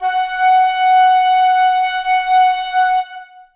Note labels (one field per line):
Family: reed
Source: acoustic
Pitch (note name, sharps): F#5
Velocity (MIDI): 75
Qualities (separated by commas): long release, reverb